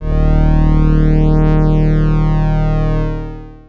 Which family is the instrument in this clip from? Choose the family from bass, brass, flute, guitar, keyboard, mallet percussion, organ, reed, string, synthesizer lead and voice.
organ